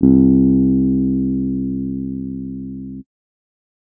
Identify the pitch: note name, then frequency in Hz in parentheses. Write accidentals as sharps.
C2 (65.41 Hz)